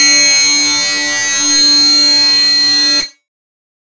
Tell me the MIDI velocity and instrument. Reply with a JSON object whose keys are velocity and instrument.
{"velocity": 127, "instrument": "synthesizer bass"}